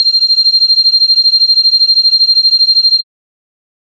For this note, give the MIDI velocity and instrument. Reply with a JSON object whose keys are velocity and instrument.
{"velocity": 100, "instrument": "synthesizer bass"}